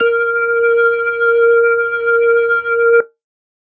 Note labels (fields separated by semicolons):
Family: organ; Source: electronic; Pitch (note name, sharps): A#4; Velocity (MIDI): 25; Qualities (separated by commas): distorted